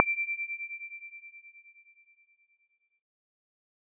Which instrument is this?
electronic keyboard